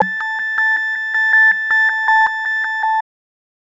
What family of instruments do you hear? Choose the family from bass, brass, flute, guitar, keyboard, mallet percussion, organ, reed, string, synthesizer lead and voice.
bass